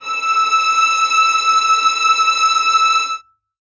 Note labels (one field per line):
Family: string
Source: acoustic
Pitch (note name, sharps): E6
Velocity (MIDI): 50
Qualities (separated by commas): reverb